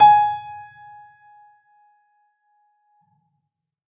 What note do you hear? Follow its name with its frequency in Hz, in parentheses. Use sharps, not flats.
G#5 (830.6 Hz)